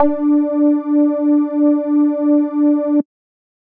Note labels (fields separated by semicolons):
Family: bass; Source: synthesizer; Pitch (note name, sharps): D4; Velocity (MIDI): 75